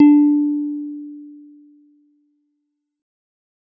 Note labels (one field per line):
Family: guitar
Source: synthesizer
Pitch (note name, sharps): D4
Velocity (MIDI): 75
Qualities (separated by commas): dark